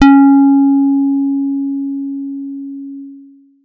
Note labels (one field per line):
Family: guitar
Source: electronic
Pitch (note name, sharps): C#4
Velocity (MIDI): 50